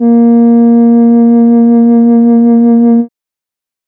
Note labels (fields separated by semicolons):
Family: keyboard; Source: synthesizer; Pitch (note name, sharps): A#3; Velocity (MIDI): 25; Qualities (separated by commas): dark